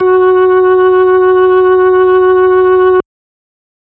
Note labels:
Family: organ; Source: electronic; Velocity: 75

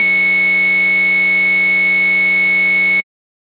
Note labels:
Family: bass; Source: synthesizer; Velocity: 50; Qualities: bright, distorted

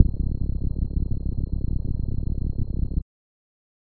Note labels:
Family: bass; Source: synthesizer; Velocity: 100; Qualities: dark

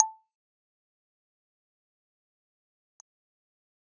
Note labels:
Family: keyboard; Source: electronic; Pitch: A5; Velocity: 25; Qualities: fast decay, percussive

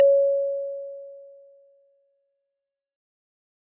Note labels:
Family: mallet percussion; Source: acoustic; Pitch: C#5; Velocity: 127; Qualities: bright, fast decay

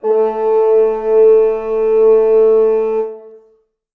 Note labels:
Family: reed; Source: acoustic; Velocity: 100; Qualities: reverb

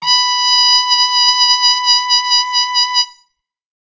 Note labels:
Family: brass; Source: acoustic; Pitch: B5; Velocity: 100; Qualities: bright

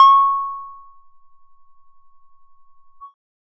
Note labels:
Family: bass; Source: synthesizer; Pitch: C#6; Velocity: 75

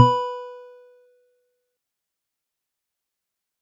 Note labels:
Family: mallet percussion; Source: acoustic; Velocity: 75; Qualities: fast decay, percussive

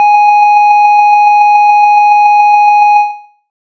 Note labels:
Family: bass; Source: synthesizer; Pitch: G#5; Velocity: 50

